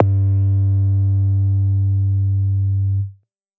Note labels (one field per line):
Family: bass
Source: synthesizer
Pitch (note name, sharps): G2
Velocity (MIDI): 127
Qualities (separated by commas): distorted